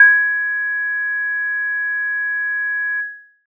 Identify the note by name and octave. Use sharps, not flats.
G#6